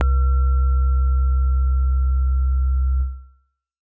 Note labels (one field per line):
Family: keyboard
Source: acoustic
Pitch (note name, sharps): C2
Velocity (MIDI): 25